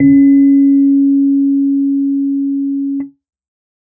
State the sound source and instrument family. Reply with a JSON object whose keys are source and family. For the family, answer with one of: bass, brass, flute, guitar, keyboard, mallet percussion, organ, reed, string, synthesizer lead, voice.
{"source": "electronic", "family": "keyboard"}